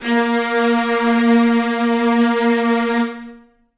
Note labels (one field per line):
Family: string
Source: acoustic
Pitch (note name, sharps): A#3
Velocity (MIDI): 127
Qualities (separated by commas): reverb